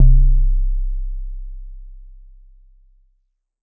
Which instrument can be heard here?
acoustic mallet percussion instrument